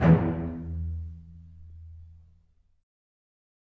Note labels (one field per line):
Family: string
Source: acoustic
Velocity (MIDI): 25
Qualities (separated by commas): reverb